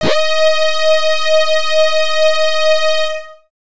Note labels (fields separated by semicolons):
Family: bass; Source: synthesizer; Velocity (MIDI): 127; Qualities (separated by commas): bright, distorted